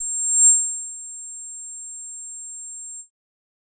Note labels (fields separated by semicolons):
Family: bass; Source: synthesizer; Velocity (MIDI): 100; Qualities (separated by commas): bright, distorted